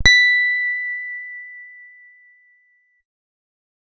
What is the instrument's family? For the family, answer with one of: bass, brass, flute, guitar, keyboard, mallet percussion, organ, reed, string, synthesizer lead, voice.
guitar